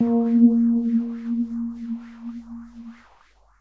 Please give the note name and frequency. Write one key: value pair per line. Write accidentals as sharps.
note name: A#3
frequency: 233.1 Hz